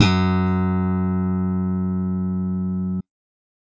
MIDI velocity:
127